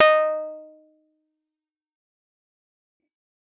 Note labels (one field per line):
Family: keyboard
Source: electronic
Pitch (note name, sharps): D#5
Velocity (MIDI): 127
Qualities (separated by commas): fast decay, percussive